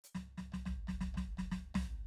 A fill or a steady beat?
fill